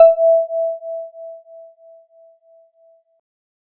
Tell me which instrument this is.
electronic keyboard